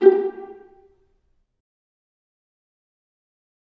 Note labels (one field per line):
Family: string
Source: acoustic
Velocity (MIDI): 75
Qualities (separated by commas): dark, fast decay, percussive, reverb